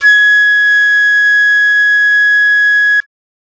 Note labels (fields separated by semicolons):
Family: flute; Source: acoustic; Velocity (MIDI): 100; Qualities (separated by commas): bright